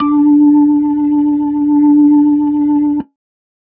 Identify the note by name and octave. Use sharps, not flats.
D4